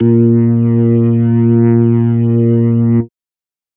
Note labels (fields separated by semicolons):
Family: organ; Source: electronic; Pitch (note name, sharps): A#2; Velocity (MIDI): 100; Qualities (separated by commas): distorted